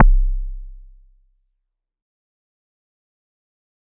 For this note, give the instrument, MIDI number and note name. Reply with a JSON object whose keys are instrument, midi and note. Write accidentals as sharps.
{"instrument": "acoustic mallet percussion instrument", "midi": 24, "note": "C1"}